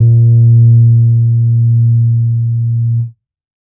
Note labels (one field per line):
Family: keyboard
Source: electronic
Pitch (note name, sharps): A#2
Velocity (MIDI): 50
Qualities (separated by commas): dark